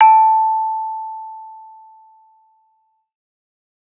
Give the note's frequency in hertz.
880 Hz